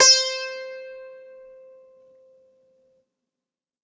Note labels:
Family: guitar; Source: acoustic; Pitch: C5; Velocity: 127; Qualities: bright

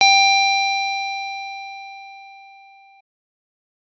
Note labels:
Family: keyboard; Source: electronic; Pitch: G5; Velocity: 127; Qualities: distorted

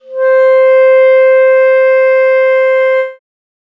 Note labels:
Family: reed; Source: acoustic; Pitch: C5; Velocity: 50

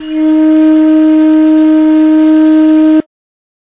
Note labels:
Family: flute; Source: acoustic; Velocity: 25

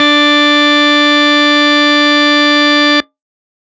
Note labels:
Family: organ; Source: electronic; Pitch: D4; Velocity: 127; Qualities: distorted

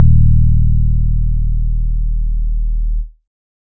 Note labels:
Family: keyboard; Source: electronic; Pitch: D#1; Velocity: 127

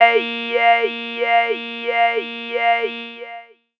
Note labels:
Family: voice; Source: synthesizer; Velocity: 100; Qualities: long release, non-linear envelope, tempo-synced

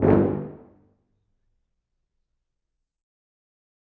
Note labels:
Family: brass; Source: acoustic; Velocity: 127; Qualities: dark, percussive, reverb

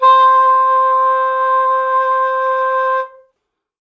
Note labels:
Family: reed; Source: acoustic; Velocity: 25; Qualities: reverb

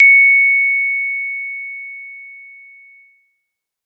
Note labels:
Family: mallet percussion; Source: acoustic; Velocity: 127

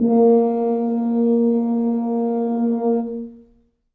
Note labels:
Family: brass; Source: acoustic; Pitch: A#3; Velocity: 75; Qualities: dark, reverb

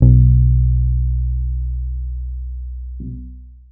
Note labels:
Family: guitar; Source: electronic; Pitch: B1; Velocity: 25; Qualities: long release

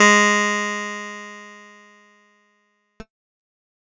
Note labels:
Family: keyboard; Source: electronic; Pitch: G#3; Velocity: 75; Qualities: bright

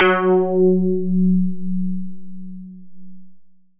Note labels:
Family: synthesizer lead; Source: synthesizer; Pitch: F#3; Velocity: 75; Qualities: long release

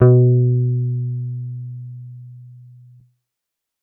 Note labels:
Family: bass; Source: synthesizer; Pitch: B2; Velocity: 100; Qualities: dark

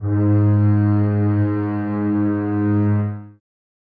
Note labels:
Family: string; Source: acoustic; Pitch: G#2; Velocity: 50; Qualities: reverb

